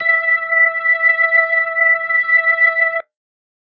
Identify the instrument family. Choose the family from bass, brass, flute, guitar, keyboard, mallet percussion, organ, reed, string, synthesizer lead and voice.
organ